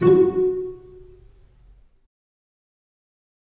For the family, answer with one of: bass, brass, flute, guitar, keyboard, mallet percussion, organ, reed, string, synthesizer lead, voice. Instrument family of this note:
string